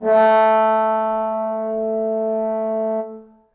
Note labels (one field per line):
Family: brass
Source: acoustic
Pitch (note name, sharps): A3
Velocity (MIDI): 25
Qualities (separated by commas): bright, reverb